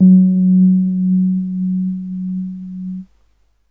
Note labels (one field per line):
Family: keyboard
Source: electronic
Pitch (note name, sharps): F#3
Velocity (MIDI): 25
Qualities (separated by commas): dark